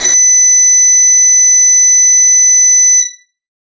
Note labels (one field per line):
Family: guitar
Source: electronic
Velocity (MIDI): 75